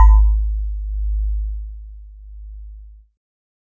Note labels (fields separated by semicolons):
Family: keyboard; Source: electronic; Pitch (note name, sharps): G#1; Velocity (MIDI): 127; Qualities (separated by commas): multiphonic